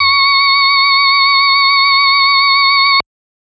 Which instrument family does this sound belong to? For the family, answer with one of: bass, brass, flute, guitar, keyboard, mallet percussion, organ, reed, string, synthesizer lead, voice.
organ